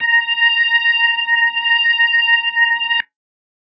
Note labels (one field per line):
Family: organ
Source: electronic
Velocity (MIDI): 127